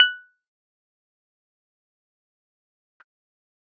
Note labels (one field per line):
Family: keyboard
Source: electronic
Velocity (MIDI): 25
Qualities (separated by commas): fast decay, percussive